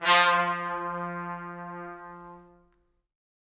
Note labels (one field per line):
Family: brass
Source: acoustic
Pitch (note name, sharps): F3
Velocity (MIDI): 25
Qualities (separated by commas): reverb